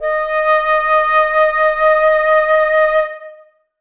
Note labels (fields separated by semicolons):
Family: flute; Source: acoustic; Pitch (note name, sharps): D#5; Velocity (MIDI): 75; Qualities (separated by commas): reverb